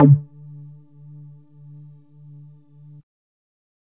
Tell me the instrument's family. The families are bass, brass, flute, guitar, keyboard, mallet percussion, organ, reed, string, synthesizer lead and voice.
bass